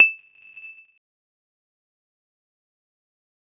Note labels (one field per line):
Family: mallet percussion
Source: electronic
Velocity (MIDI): 25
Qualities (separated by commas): bright, fast decay, non-linear envelope, percussive